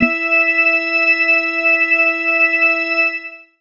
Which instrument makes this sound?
electronic organ